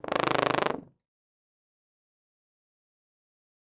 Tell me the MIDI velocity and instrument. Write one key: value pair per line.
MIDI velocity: 75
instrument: acoustic brass instrument